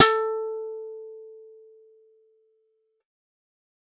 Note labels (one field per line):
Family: guitar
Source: synthesizer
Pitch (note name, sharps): A4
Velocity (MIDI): 75